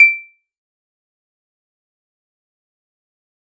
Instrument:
acoustic guitar